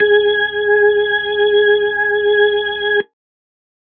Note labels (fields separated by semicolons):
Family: organ; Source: electronic; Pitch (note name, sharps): G#4; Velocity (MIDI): 100